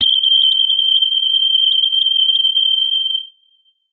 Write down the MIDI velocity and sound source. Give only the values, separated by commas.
75, electronic